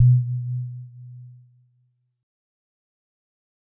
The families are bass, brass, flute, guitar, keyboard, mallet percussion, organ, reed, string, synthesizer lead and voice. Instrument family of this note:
mallet percussion